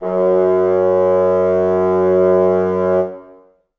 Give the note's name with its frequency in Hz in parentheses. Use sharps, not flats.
F#2 (92.5 Hz)